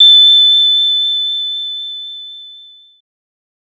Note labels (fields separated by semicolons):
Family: bass; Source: synthesizer; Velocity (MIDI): 75; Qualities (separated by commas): bright, distorted